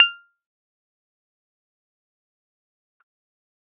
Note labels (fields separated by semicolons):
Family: keyboard; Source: electronic; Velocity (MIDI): 100; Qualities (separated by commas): fast decay, percussive